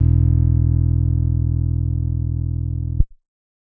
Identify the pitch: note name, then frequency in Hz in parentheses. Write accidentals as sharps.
E1 (41.2 Hz)